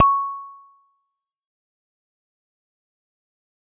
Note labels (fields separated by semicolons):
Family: mallet percussion; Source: acoustic; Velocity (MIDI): 127; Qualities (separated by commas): fast decay, percussive